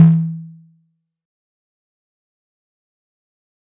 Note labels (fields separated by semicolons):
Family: mallet percussion; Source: acoustic; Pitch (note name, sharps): E3; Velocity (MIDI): 75; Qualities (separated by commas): fast decay, percussive